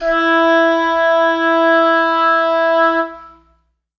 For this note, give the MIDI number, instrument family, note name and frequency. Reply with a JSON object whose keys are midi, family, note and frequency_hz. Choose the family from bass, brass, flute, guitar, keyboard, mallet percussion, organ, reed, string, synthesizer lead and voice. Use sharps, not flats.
{"midi": 64, "family": "reed", "note": "E4", "frequency_hz": 329.6}